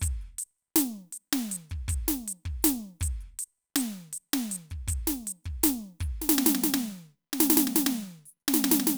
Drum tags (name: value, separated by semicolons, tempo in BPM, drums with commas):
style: funk; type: beat; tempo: 80 BPM; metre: 4/4; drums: closed hi-hat, hi-hat pedal, snare, kick